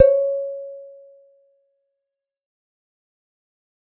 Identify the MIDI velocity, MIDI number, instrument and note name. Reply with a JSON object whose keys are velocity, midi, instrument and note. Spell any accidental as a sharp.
{"velocity": 50, "midi": 73, "instrument": "electronic guitar", "note": "C#5"}